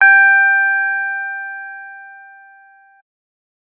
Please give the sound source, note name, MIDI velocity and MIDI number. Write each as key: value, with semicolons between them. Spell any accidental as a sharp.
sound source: electronic; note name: G5; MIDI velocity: 75; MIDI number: 79